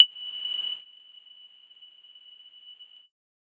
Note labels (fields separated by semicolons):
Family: mallet percussion; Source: electronic; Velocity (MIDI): 100; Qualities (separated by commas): bright, non-linear envelope